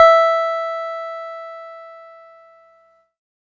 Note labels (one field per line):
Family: keyboard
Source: electronic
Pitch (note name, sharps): E5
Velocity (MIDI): 25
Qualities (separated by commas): distorted